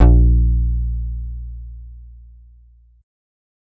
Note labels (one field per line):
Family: bass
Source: synthesizer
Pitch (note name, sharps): A#1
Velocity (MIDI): 25